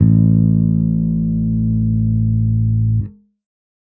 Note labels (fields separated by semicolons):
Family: bass; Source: electronic; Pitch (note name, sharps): A1; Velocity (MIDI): 127